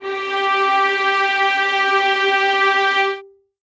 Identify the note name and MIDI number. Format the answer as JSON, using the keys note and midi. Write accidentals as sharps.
{"note": "G4", "midi": 67}